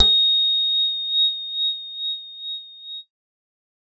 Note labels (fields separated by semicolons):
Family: bass; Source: synthesizer; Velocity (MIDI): 127; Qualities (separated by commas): bright, reverb